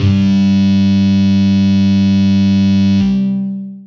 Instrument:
electronic guitar